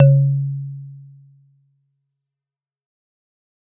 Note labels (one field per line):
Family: mallet percussion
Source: acoustic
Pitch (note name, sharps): C#3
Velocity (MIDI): 75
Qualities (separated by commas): dark, fast decay